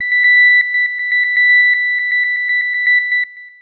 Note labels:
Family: synthesizer lead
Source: synthesizer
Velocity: 75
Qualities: long release, tempo-synced

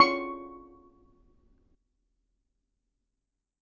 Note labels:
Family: mallet percussion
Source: acoustic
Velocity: 75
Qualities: percussive, reverb

